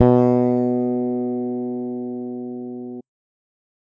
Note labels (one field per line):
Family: bass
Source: electronic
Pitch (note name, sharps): B2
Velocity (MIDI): 100